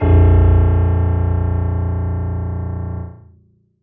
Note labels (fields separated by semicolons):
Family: keyboard; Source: acoustic; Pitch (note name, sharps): A#0; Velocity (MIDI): 75; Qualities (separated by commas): reverb